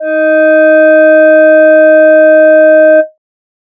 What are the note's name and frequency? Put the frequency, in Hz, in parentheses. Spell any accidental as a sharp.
D#4 (311.1 Hz)